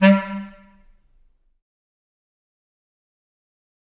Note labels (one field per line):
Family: reed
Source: acoustic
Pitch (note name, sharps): G3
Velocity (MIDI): 127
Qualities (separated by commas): fast decay, percussive, reverb